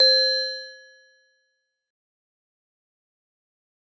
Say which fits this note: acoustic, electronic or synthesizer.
acoustic